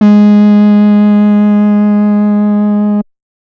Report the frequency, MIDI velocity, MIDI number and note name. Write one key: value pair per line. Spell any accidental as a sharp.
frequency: 207.7 Hz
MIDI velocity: 25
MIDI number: 56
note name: G#3